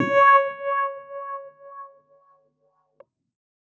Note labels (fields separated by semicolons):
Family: keyboard; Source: electronic; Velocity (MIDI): 50